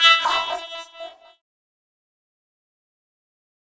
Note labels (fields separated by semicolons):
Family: keyboard; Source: electronic; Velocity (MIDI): 75; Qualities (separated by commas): distorted, fast decay, non-linear envelope